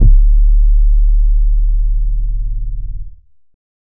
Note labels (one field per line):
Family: bass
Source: synthesizer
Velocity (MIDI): 25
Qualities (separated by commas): distorted